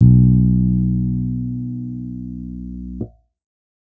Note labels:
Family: bass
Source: electronic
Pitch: B1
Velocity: 50

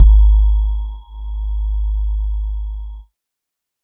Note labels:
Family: synthesizer lead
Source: synthesizer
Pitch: G#1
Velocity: 75

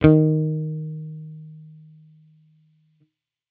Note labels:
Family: bass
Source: electronic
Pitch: D#3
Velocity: 50

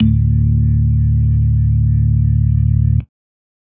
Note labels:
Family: organ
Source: electronic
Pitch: D1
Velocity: 127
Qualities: dark

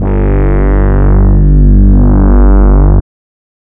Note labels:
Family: reed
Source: synthesizer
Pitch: G1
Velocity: 75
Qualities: distorted, non-linear envelope

